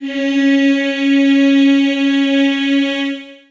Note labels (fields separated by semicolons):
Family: voice; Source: acoustic; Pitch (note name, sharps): C#4; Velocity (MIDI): 100; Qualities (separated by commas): reverb